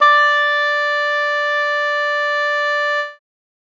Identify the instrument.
acoustic reed instrument